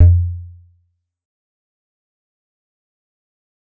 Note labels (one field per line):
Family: guitar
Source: electronic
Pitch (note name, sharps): F2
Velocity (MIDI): 25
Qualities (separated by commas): dark, fast decay, percussive, reverb